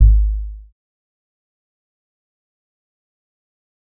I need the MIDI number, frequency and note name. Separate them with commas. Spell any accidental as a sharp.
32, 51.91 Hz, G#1